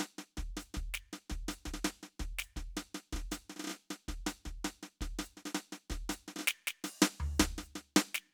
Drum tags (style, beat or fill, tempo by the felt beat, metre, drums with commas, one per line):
Venezuelan merengue
beat
324 eighth notes per minute
5/8
hi-hat pedal, snare, floor tom, kick